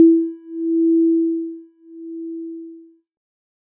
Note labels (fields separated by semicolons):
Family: keyboard; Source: electronic; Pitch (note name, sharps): E4; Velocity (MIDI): 25; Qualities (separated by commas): multiphonic